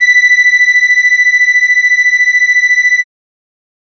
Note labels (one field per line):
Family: keyboard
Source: acoustic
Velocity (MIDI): 127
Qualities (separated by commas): bright